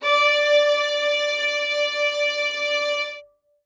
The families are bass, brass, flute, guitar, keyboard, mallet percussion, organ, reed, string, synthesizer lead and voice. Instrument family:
string